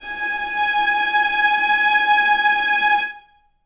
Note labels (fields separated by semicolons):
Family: string; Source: acoustic; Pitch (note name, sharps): G#5; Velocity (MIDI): 50; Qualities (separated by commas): reverb